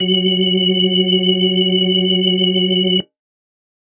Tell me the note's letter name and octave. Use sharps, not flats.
F#3